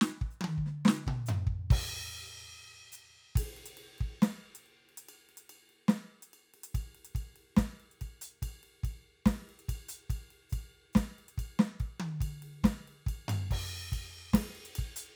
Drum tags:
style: pop; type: beat; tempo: 142 BPM; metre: 4/4; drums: crash, ride, ride bell, closed hi-hat, hi-hat pedal, snare, high tom, mid tom, floor tom, kick

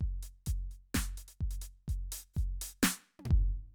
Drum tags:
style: slow reggae; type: beat; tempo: 64 BPM; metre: 4/4; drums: closed hi-hat, hi-hat pedal, snare, high tom, floor tom, kick

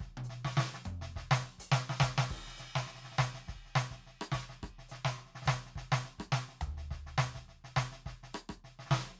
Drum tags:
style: New Orleans shuffle; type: beat; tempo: 104 BPM; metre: 4/4; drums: crash, closed hi-hat, hi-hat pedal, snare, cross-stick, high tom, mid tom, floor tom, kick

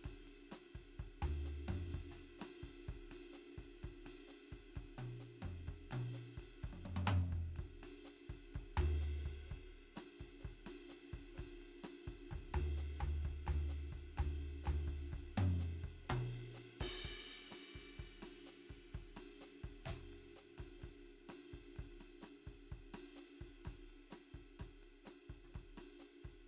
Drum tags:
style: bossa nova; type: beat; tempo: 127 BPM; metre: 4/4; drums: crash, ride, hi-hat pedal, snare, cross-stick, high tom, mid tom, floor tom, kick

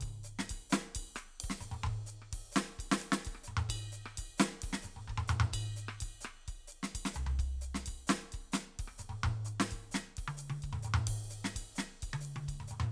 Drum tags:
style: Dominican merengue; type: beat; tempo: 130 BPM; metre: 4/4; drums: ride, ride bell, hi-hat pedal, snare, cross-stick, high tom, mid tom, floor tom, kick

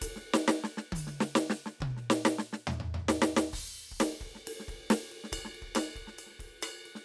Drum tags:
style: rock; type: beat; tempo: 136 BPM; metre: 4/4; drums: crash, ride, ride bell, hi-hat pedal, snare, cross-stick, high tom, mid tom, floor tom, kick

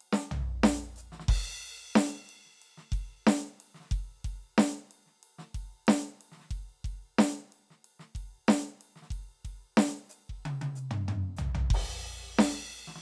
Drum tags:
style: funk rock; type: beat; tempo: 92 BPM; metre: 4/4; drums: crash, ride, ride bell, hi-hat pedal, snare, cross-stick, high tom, mid tom, floor tom, kick

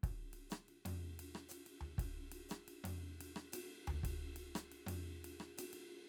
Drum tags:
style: Latin; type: beat; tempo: 118 BPM; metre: 4/4; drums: ride, hi-hat pedal, cross-stick, mid tom, floor tom, kick

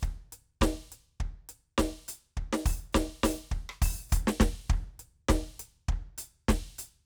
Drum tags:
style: rock; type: beat; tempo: 102 BPM; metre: 4/4; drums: closed hi-hat, open hi-hat, hi-hat pedal, snare, cross-stick, kick

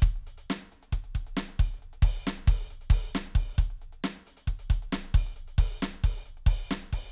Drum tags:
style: rock; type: beat; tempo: 135 BPM; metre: 4/4; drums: closed hi-hat, open hi-hat, hi-hat pedal, snare, kick

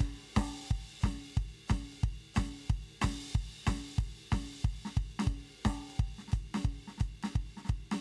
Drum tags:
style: rock; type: beat; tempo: 90 BPM; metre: 4/4; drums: ride, hi-hat pedal, snare, kick

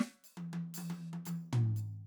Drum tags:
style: jazz-funk; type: fill; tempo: 116 BPM; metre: 4/4; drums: percussion, snare, high tom, floor tom

